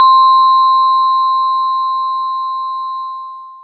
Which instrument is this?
acoustic mallet percussion instrument